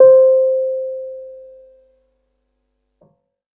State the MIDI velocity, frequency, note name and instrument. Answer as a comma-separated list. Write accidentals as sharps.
25, 523.3 Hz, C5, electronic keyboard